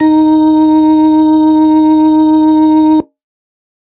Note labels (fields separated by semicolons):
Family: organ; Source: electronic; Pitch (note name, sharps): D#4; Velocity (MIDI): 127